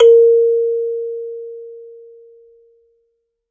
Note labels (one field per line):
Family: mallet percussion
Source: acoustic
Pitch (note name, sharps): A#4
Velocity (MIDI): 100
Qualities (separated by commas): reverb